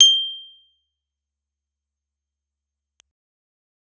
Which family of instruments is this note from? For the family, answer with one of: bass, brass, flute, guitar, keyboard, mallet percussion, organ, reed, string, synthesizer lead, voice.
keyboard